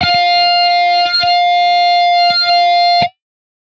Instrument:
synthesizer guitar